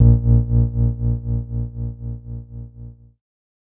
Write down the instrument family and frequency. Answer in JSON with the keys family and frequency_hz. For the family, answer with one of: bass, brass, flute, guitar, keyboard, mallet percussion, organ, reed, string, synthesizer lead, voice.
{"family": "keyboard", "frequency_hz": 58.27}